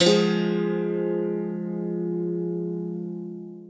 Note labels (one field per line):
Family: guitar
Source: acoustic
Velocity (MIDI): 50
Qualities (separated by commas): long release, reverb